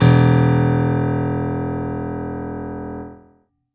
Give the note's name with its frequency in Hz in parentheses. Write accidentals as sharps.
E1 (41.2 Hz)